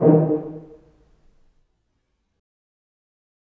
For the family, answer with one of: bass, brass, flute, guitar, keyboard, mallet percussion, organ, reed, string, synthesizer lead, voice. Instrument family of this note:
brass